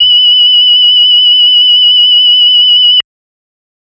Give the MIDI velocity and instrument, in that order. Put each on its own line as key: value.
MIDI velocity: 127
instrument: electronic organ